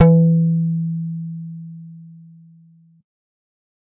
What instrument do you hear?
synthesizer bass